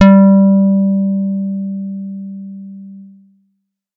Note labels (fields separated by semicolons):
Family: guitar; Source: electronic; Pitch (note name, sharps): G3; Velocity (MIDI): 100